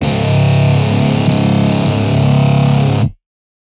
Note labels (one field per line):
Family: guitar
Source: electronic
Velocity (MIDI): 50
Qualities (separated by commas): bright, distorted